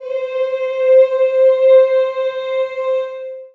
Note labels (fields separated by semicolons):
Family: voice; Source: acoustic; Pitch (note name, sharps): C5; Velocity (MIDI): 25; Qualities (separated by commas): long release, reverb